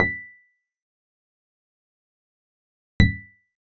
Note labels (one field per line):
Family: guitar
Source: acoustic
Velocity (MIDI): 25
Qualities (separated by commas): percussive